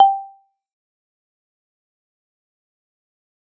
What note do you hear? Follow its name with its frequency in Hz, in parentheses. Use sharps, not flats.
G5 (784 Hz)